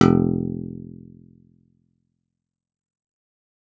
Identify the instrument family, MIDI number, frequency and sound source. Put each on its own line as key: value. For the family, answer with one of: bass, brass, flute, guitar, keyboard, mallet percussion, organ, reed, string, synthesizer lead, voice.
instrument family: guitar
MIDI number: 29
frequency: 43.65 Hz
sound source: acoustic